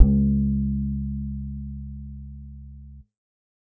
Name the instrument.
synthesizer bass